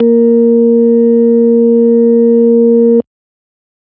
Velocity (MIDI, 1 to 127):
25